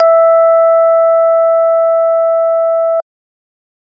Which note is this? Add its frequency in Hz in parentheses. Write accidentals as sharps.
E5 (659.3 Hz)